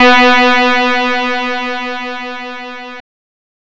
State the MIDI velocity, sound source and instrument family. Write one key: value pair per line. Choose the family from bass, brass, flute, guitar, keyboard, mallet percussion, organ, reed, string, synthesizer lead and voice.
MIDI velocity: 25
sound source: synthesizer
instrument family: guitar